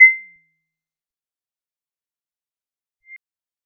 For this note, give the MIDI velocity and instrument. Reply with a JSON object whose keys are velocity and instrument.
{"velocity": 25, "instrument": "synthesizer bass"}